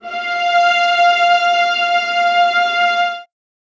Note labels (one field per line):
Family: string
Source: acoustic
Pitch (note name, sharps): F5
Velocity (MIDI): 75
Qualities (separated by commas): reverb